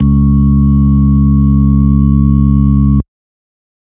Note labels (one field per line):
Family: organ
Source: electronic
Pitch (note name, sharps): C#2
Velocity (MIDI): 50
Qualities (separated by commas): dark